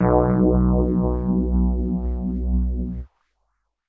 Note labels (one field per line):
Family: keyboard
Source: electronic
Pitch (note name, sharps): B1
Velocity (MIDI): 75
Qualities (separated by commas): distorted, non-linear envelope